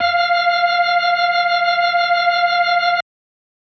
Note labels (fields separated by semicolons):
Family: organ; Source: electronic; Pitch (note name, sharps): F5; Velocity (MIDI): 25